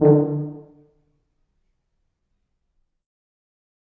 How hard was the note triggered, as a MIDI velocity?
100